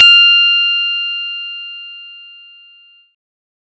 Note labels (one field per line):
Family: bass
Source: synthesizer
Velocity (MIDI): 127